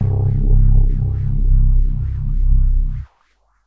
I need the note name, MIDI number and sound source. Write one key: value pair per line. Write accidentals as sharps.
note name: C1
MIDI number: 24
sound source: electronic